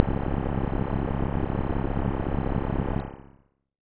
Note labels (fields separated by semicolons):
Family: bass; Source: synthesizer; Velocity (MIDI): 75